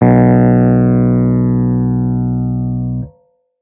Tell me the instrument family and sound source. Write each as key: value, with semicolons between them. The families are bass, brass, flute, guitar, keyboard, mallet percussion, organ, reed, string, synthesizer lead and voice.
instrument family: keyboard; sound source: electronic